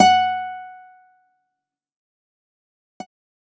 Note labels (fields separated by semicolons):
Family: guitar; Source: electronic; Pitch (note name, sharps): F#5; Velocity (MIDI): 100; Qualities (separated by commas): fast decay